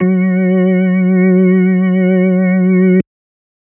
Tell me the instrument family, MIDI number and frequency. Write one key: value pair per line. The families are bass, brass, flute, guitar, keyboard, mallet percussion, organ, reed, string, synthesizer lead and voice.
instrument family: organ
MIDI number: 54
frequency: 185 Hz